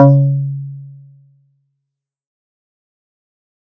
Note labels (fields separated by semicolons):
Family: guitar; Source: synthesizer; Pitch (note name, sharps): C#3; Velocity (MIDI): 75; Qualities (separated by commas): dark, fast decay